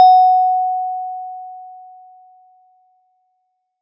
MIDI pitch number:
78